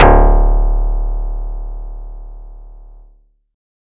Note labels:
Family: guitar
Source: acoustic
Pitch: D1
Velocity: 75

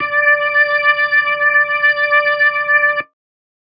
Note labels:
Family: keyboard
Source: electronic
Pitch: D5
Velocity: 127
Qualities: distorted

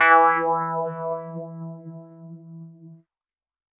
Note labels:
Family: keyboard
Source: electronic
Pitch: E3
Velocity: 127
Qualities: non-linear envelope

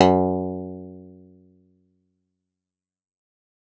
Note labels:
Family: guitar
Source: acoustic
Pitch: F#2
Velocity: 75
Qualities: fast decay, reverb

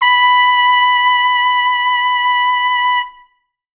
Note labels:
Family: brass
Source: acoustic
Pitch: B5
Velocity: 25

